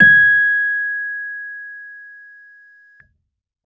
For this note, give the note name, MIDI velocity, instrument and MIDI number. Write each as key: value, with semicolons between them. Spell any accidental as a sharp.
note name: G#6; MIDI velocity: 50; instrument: electronic keyboard; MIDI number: 92